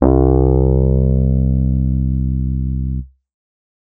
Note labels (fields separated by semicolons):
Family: keyboard; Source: electronic; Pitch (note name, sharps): C2; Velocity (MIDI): 100; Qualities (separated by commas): distorted